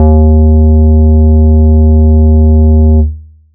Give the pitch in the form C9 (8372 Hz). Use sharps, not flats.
D#2 (77.78 Hz)